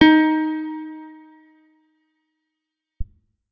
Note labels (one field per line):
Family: guitar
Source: electronic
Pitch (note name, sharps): D#4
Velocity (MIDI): 50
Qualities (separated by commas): fast decay, reverb